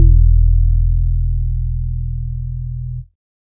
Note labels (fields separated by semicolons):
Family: organ; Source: electronic; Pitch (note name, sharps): E1; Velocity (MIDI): 127; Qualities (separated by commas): dark